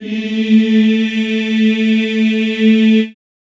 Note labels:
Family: voice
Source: acoustic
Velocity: 100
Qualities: reverb

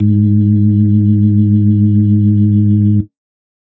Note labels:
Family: organ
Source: electronic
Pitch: G#2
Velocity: 127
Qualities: reverb

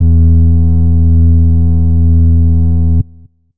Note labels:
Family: flute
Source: acoustic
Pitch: E2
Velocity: 100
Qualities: dark

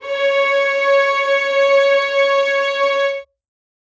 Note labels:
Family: string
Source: acoustic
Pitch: C#5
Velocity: 25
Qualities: reverb

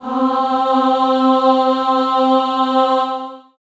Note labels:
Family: voice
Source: acoustic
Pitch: C4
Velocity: 75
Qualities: reverb

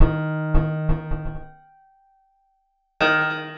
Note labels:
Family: guitar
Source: acoustic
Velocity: 50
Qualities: percussive, reverb

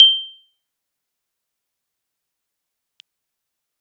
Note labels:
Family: keyboard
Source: electronic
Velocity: 25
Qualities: bright, fast decay, percussive

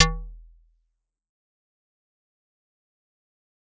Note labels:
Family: mallet percussion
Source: acoustic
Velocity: 50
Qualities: fast decay, percussive

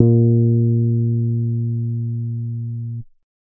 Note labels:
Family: bass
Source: synthesizer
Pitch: A#2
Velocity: 25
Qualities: dark, reverb

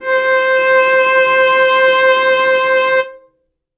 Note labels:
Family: string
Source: acoustic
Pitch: C5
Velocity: 50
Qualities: reverb

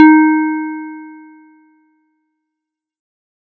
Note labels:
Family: keyboard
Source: electronic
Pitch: D#4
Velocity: 100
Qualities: fast decay

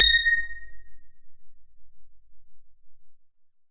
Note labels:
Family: synthesizer lead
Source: synthesizer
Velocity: 127

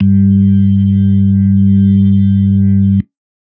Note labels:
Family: organ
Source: electronic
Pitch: G2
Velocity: 50

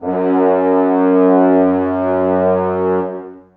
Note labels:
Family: brass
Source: acoustic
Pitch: F#2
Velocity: 100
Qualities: long release, reverb

